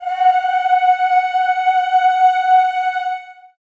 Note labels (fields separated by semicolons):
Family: voice; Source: acoustic; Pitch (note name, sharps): F#5; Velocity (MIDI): 75; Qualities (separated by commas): long release, reverb